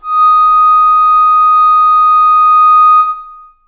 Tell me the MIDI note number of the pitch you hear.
87